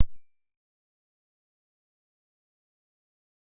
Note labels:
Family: bass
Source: synthesizer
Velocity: 50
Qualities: fast decay, percussive

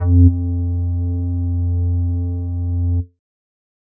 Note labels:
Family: flute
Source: synthesizer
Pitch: F2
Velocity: 25

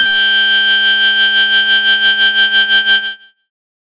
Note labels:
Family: bass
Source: synthesizer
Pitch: G6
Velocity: 127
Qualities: bright, distorted

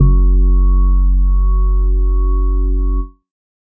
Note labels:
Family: organ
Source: electronic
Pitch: F#1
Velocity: 25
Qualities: dark

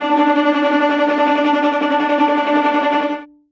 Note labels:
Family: string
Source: acoustic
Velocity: 127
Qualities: bright, non-linear envelope, reverb

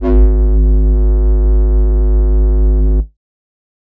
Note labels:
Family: flute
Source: synthesizer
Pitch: G#1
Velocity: 100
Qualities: distorted

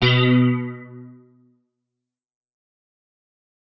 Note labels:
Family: guitar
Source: electronic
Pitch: B2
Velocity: 127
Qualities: fast decay

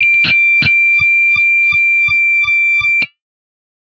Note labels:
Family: guitar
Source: electronic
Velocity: 50

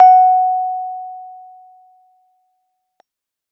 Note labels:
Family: keyboard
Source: electronic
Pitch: F#5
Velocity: 75

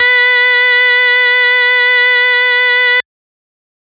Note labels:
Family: organ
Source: electronic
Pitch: B4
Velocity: 25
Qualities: distorted

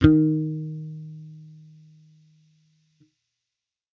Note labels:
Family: bass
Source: electronic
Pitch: D#3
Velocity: 50

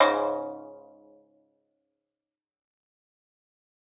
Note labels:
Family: guitar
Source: acoustic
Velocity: 100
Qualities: fast decay

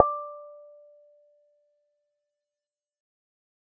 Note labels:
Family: bass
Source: synthesizer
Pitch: D5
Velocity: 25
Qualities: fast decay, percussive

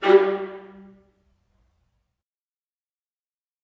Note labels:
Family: string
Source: acoustic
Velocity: 100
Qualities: fast decay, reverb

